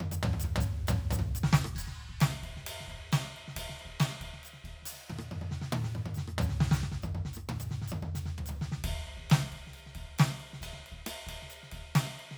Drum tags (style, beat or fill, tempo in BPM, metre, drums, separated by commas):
rock, beat, 136 BPM, 4/4, crash, ride, ride bell, percussion, snare, cross-stick, high tom, mid tom, floor tom, kick